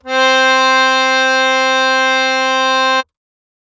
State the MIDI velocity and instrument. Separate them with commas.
25, acoustic keyboard